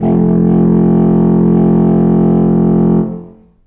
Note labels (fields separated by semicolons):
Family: reed; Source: acoustic; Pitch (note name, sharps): F1; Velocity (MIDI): 50; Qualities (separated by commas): long release, reverb